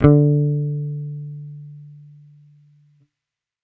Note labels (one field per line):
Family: bass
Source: electronic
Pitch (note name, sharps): D3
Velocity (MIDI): 25